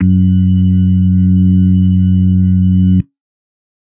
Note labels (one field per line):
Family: organ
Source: electronic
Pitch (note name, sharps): F#2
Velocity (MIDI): 50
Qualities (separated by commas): dark